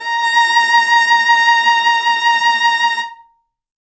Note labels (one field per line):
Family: string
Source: acoustic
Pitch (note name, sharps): A#5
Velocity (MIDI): 100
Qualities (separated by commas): bright, reverb